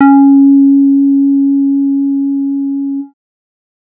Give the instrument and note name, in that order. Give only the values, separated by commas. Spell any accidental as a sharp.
synthesizer bass, C#4